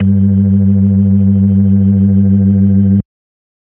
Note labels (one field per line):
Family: organ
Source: electronic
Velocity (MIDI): 50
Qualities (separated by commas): dark